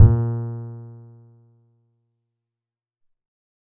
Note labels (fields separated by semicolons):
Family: guitar; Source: acoustic; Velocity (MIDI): 50; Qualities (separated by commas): dark